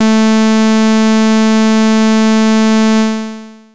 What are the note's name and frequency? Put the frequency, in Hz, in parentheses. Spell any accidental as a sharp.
A3 (220 Hz)